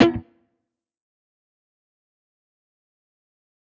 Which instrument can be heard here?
electronic guitar